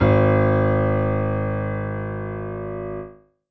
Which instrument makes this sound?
acoustic keyboard